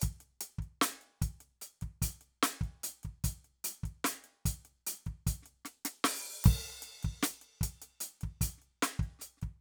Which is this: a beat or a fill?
beat